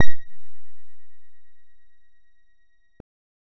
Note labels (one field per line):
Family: bass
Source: synthesizer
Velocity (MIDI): 25